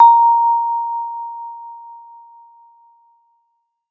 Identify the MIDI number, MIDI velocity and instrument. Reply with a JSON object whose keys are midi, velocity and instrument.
{"midi": 82, "velocity": 75, "instrument": "acoustic mallet percussion instrument"}